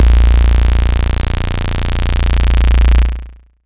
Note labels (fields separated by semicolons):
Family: bass; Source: synthesizer; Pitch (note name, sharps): A#0; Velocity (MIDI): 127; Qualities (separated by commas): bright, distorted